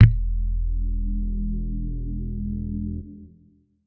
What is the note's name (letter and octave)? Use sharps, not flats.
E1